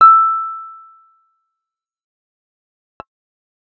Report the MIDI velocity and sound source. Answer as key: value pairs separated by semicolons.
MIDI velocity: 50; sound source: synthesizer